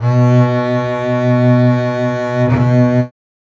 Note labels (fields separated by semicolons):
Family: string; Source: acoustic; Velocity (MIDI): 100; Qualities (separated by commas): reverb